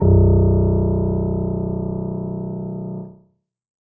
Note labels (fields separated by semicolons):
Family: keyboard; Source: acoustic; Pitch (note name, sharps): B0; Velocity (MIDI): 25; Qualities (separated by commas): reverb